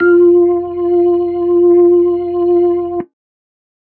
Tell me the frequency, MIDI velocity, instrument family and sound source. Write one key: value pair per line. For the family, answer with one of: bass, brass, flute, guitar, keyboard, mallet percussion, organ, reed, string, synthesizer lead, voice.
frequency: 349.2 Hz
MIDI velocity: 127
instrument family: organ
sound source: electronic